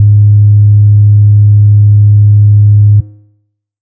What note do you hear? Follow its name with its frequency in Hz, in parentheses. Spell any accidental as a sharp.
G#2 (103.8 Hz)